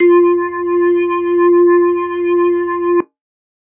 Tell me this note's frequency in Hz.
349.2 Hz